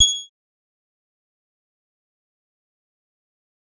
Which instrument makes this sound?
synthesizer bass